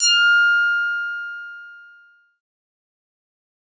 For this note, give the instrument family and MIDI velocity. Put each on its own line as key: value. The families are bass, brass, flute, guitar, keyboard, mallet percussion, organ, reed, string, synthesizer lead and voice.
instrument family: synthesizer lead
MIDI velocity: 127